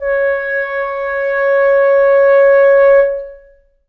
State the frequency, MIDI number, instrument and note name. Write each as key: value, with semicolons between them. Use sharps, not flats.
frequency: 554.4 Hz; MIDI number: 73; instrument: acoustic reed instrument; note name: C#5